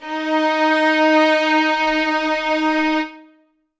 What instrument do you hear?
acoustic string instrument